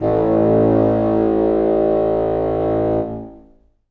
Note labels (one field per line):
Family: reed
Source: acoustic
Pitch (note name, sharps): A1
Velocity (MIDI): 50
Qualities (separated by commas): long release, reverb